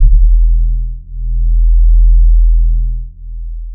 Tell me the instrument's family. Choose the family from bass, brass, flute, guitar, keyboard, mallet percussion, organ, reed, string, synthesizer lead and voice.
bass